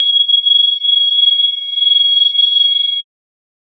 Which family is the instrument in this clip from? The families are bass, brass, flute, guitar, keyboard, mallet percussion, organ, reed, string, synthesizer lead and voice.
mallet percussion